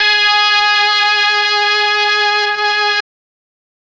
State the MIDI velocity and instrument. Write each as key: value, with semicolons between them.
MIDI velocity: 127; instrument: electronic brass instrument